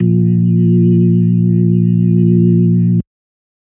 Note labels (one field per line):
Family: organ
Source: electronic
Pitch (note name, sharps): A#1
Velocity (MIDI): 75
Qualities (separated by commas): dark